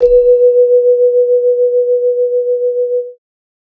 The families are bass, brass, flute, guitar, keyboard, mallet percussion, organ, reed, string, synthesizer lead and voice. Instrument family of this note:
mallet percussion